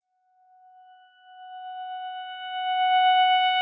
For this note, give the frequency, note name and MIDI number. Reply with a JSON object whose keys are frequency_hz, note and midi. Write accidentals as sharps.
{"frequency_hz": 740, "note": "F#5", "midi": 78}